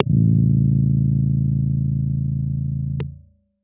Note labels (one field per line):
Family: keyboard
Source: electronic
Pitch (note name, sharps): A0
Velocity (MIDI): 75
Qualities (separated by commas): dark